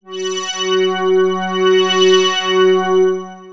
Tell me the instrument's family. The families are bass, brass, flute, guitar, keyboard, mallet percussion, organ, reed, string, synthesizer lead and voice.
synthesizer lead